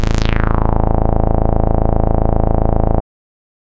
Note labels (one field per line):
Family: bass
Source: synthesizer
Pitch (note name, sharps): A0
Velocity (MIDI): 127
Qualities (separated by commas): distorted